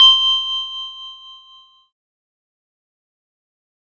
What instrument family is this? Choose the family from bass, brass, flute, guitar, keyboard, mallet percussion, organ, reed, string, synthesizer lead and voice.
keyboard